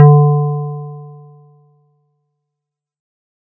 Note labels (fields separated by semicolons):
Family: keyboard; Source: electronic; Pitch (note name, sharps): D3; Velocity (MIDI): 100; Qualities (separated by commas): fast decay